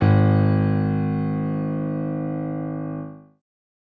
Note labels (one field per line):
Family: keyboard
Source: acoustic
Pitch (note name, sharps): G#1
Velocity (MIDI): 100